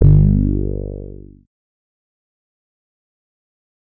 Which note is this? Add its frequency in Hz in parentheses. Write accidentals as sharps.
G1 (49 Hz)